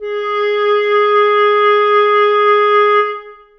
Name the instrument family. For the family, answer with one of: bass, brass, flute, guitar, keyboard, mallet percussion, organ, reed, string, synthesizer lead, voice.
reed